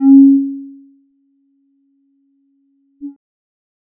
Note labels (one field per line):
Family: bass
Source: synthesizer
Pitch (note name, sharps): C#4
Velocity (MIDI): 25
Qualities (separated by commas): dark